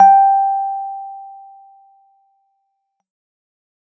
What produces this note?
electronic keyboard